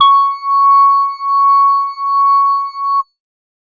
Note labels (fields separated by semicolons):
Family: organ; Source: electronic; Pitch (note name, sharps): C#6; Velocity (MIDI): 25